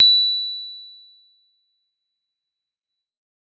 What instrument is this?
electronic keyboard